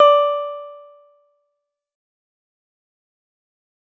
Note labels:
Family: guitar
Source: synthesizer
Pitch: D5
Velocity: 75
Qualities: fast decay

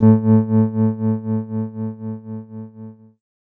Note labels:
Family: keyboard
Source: electronic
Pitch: A2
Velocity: 127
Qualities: dark

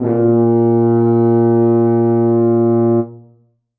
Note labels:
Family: brass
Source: acoustic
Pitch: A#2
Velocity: 127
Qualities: dark, reverb

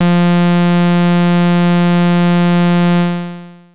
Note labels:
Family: bass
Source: synthesizer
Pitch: F3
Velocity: 50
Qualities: bright, distorted, long release

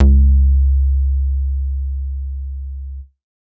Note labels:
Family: bass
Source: synthesizer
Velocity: 75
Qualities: dark

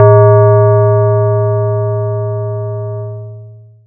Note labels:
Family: mallet percussion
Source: acoustic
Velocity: 50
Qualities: distorted, long release

